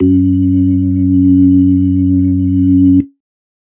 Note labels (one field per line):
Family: organ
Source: electronic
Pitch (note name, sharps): F#2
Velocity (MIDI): 127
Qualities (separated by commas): dark